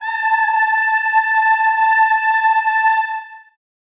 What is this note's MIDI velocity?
75